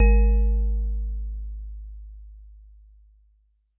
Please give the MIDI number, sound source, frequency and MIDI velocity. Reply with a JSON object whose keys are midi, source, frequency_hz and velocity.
{"midi": 32, "source": "acoustic", "frequency_hz": 51.91, "velocity": 75}